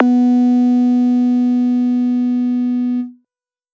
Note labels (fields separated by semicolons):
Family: bass; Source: synthesizer; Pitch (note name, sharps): B3; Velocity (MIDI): 75; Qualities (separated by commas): distorted